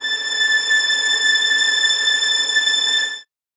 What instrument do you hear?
acoustic string instrument